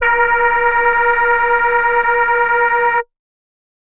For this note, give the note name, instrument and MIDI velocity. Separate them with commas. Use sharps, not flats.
A#4, synthesizer voice, 25